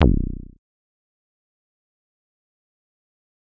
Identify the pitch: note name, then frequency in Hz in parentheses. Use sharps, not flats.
B0 (30.87 Hz)